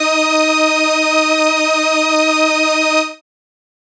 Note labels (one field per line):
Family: keyboard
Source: synthesizer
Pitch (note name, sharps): D#4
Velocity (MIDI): 75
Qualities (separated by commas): bright